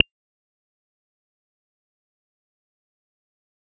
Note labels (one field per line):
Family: bass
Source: synthesizer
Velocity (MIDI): 100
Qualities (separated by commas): fast decay, percussive